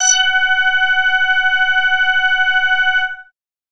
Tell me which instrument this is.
synthesizer bass